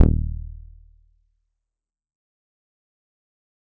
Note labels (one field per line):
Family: bass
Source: synthesizer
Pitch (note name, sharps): D#1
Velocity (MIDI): 50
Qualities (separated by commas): dark, distorted, fast decay, percussive